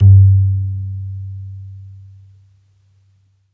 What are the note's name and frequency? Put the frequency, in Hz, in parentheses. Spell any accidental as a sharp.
G2 (98 Hz)